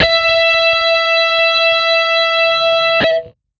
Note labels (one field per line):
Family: guitar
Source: electronic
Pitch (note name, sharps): E5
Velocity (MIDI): 127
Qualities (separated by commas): distorted